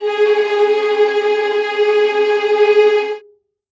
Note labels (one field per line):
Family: string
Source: acoustic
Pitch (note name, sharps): G#4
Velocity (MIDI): 100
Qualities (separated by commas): bright, non-linear envelope, reverb